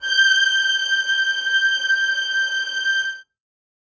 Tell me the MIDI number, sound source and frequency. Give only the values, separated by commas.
91, acoustic, 1568 Hz